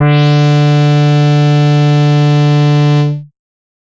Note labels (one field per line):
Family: bass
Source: synthesizer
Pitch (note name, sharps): D3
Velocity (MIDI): 75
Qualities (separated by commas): bright, distorted